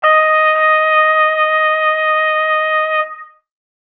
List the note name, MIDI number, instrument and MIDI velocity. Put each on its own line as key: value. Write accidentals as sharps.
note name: D#5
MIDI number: 75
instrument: acoustic brass instrument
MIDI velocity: 25